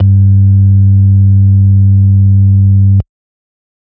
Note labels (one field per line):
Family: organ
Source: electronic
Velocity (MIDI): 50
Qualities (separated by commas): dark